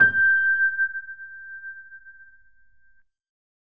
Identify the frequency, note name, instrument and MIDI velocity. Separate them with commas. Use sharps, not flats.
1568 Hz, G6, electronic keyboard, 50